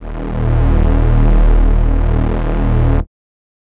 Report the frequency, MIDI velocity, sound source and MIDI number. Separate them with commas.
38.89 Hz, 75, acoustic, 27